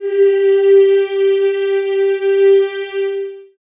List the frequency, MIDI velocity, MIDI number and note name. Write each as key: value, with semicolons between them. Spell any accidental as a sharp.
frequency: 392 Hz; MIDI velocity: 127; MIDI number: 67; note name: G4